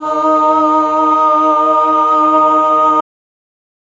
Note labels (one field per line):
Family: voice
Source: electronic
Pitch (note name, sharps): D#4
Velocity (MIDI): 127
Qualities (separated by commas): bright